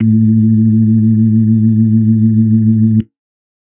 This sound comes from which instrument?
electronic organ